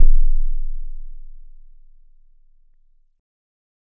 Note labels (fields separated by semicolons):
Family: keyboard; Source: electronic; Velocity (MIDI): 25